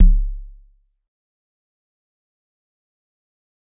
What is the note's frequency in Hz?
34.65 Hz